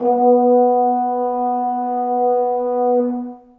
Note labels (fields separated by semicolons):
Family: brass; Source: acoustic; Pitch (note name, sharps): B3; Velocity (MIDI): 50; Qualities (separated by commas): dark, reverb